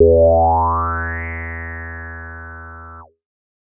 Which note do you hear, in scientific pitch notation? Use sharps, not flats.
E2